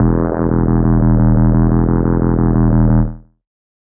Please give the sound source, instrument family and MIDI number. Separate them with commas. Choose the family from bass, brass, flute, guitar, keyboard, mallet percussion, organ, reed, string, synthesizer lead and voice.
synthesizer, bass, 28